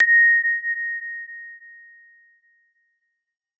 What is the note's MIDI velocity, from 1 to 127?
127